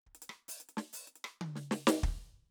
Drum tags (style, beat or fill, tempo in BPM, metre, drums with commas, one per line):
funk
fill
95 BPM
4/4
closed hi-hat, hi-hat pedal, snare, cross-stick, high tom, kick